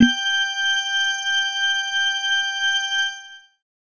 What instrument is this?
electronic organ